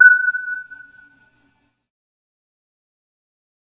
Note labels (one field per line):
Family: keyboard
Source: synthesizer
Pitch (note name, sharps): F#6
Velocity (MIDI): 100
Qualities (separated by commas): fast decay